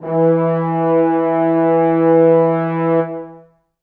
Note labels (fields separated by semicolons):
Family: brass; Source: acoustic; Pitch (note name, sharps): E3; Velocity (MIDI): 100; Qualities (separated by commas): reverb